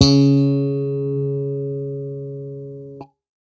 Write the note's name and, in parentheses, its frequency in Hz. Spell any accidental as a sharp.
C#3 (138.6 Hz)